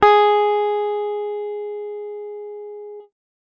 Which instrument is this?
electronic guitar